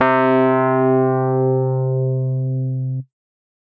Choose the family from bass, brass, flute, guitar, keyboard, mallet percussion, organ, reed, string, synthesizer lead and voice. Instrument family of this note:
keyboard